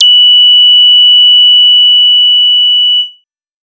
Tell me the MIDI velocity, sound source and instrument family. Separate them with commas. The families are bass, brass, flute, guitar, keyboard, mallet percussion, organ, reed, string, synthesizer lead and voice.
100, synthesizer, bass